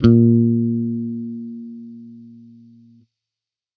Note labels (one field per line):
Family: bass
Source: electronic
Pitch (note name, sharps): A#2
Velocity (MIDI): 75